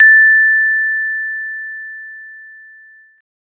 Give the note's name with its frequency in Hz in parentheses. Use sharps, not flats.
A6 (1760 Hz)